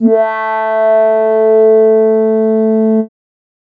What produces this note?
synthesizer keyboard